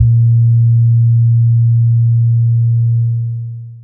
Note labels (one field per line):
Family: bass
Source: synthesizer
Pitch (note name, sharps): A#2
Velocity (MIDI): 25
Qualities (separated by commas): long release